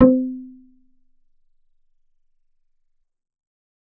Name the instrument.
synthesizer bass